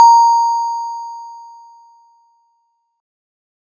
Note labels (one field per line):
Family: mallet percussion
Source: acoustic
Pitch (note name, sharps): A#5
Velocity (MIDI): 25